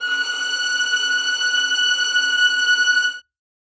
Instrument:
acoustic string instrument